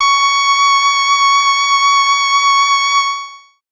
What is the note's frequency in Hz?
1109 Hz